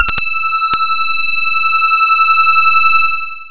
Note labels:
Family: voice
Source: synthesizer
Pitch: E6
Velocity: 127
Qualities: bright, long release

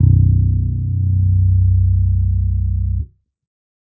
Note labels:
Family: bass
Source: electronic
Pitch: B0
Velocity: 100

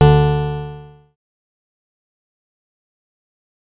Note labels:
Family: bass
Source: synthesizer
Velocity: 50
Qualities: bright, distorted, fast decay

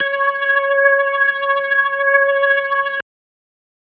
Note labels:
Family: organ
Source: electronic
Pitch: C#5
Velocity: 100

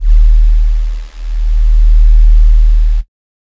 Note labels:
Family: flute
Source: synthesizer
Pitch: D#1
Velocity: 25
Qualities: dark

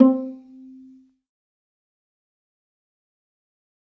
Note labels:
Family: string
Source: acoustic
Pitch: C4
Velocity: 75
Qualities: dark, fast decay, percussive, reverb

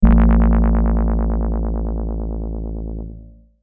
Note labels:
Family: keyboard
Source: electronic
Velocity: 127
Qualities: dark, distorted

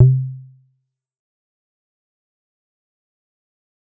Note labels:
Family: bass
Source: synthesizer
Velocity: 25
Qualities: fast decay, percussive

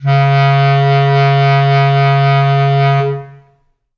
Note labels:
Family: reed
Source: acoustic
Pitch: C#3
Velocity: 75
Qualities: reverb

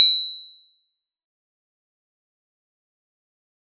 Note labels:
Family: mallet percussion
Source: acoustic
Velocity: 100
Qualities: bright, fast decay, percussive

